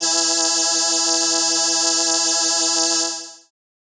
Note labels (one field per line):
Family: keyboard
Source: synthesizer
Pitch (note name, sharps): E3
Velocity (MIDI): 25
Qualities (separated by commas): bright